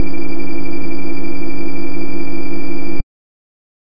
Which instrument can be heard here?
synthesizer bass